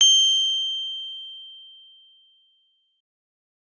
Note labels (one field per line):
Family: keyboard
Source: electronic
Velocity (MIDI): 127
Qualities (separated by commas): bright